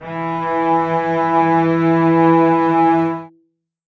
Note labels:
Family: string; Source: acoustic; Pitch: E3; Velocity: 75; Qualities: reverb

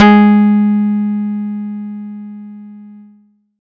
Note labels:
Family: guitar; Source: acoustic; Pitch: G#3; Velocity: 50

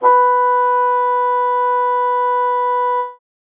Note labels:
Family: reed; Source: acoustic; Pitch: B4; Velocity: 127

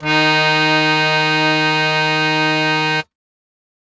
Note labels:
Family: keyboard; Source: acoustic; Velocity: 75; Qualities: bright

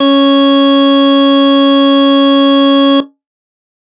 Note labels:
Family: organ; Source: electronic; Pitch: C#4; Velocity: 127; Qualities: distorted

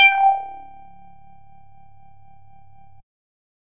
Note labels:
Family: bass; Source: synthesizer; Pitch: G5; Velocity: 127

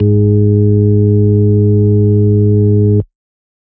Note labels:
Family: organ; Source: electronic; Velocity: 100

